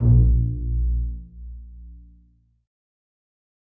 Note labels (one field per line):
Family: string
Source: acoustic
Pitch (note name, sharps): A#1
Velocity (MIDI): 127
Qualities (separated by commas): dark, reverb